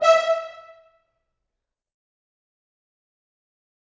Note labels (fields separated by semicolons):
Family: brass; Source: acoustic; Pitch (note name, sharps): E5; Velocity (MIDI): 127; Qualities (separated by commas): fast decay, percussive, reverb